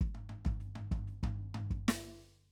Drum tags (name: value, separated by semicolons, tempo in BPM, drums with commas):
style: Brazilian baião; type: fill; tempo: 95 BPM; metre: 4/4; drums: snare, floor tom, kick